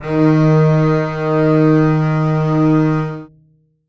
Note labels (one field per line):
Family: string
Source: acoustic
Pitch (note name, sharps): D#3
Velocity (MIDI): 75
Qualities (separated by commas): reverb